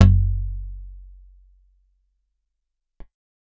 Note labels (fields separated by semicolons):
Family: guitar; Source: acoustic; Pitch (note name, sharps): F#1; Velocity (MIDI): 75; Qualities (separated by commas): dark